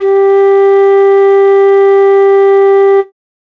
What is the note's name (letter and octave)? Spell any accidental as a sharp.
G4